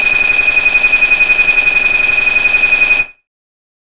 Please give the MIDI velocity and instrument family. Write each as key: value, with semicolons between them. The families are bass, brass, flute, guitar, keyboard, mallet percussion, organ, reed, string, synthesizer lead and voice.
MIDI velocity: 127; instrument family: bass